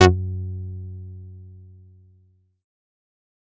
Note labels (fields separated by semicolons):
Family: bass; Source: synthesizer; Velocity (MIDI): 100; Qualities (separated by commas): distorted, fast decay